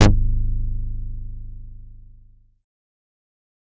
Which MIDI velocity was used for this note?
75